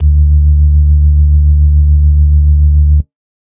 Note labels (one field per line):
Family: organ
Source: electronic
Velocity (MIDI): 75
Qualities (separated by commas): dark